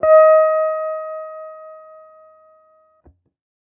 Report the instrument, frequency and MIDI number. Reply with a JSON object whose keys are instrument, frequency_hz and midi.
{"instrument": "electronic guitar", "frequency_hz": 622.3, "midi": 75}